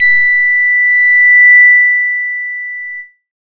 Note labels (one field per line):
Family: bass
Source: synthesizer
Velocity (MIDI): 127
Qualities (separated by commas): bright, distorted